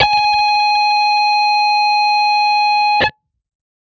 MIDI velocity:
100